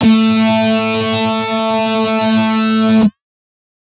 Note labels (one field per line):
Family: guitar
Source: electronic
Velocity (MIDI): 127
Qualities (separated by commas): bright, distorted